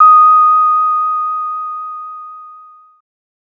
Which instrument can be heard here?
synthesizer bass